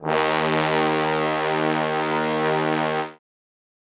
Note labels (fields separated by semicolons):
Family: brass; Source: acoustic; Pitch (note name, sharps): D#2; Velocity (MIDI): 127; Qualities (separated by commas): bright, reverb